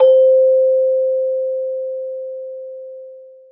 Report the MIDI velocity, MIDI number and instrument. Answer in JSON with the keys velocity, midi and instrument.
{"velocity": 75, "midi": 72, "instrument": "acoustic mallet percussion instrument"}